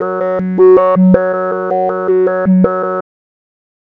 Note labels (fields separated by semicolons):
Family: bass; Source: synthesizer; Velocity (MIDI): 25; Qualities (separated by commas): tempo-synced